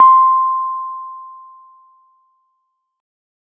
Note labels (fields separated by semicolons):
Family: keyboard; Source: electronic; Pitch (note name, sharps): C6; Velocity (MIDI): 127